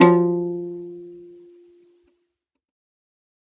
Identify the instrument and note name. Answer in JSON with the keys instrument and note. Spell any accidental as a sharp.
{"instrument": "acoustic string instrument", "note": "F3"}